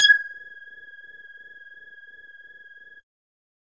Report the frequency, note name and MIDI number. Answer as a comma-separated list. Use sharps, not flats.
1661 Hz, G#6, 92